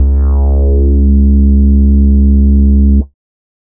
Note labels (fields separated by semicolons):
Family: bass; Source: synthesizer; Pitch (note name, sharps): C#2; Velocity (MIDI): 75; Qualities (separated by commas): dark, distorted